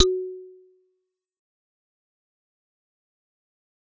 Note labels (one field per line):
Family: mallet percussion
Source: acoustic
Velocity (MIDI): 50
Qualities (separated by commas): fast decay, percussive